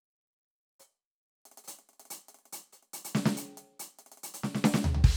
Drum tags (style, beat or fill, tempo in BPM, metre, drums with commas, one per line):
hip-hop
fill
140 BPM
4/4
crash, closed hi-hat, hi-hat pedal, snare, floor tom, kick